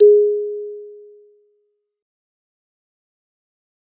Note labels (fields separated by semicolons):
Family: mallet percussion; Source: acoustic; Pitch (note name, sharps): G#4; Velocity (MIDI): 75; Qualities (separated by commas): fast decay